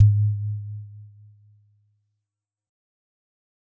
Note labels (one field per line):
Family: mallet percussion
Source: acoustic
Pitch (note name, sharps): G#2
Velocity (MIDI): 50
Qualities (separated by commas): dark, fast decay